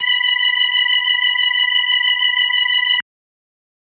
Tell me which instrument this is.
electronic organ